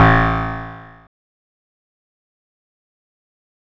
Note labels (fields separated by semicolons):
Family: guitar; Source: electronic; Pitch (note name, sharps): A1; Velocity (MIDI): 100; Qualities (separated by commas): bright, distorted, fast decay